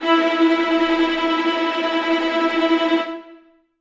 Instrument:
acoustic string instrument